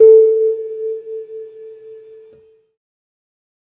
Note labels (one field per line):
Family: keyboard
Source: electronic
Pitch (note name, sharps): A4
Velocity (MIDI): 25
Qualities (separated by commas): dark